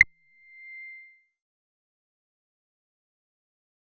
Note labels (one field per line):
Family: bass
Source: synthesizer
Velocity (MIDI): 75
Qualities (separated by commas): fast decay